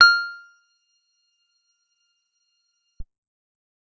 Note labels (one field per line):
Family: guitar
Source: acoustic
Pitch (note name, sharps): F6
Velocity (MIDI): 75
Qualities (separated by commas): percussive